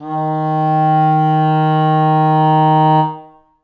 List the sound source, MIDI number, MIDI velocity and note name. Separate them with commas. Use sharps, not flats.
acoustic, 51, 127, D#3